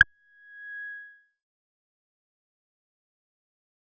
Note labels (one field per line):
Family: bass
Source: synthesizer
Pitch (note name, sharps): G#6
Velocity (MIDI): 75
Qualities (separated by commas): fast decay